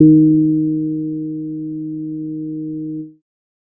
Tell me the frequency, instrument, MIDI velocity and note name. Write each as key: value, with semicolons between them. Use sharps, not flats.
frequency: 155.6 Hz; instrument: synthesizer bass; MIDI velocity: 127; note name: D#3